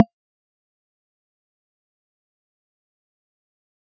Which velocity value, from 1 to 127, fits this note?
50